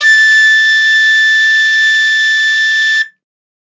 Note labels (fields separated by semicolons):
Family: flute; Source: acoustic; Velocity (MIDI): 127; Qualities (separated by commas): bright